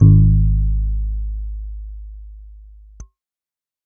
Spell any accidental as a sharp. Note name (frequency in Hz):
G#1 (51.91 Hz)